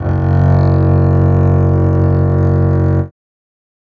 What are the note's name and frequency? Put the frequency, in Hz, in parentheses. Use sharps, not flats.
F#1 (46.25 Hz)